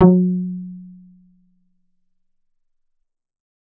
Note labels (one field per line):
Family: bass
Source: synthesizer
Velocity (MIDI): 25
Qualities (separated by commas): dark, reverb